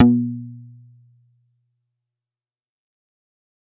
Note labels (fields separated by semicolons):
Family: bass; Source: synthesizer; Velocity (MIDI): 75; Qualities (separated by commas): distorted, fast decay, percussive